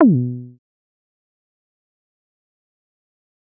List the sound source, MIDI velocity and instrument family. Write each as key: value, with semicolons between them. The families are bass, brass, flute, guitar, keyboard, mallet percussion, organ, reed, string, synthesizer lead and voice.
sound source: synthesizer; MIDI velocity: 25; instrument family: bass